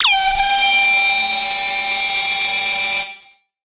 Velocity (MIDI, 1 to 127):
25